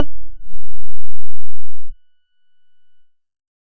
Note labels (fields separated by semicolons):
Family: bass; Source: synthesizer; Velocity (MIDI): 25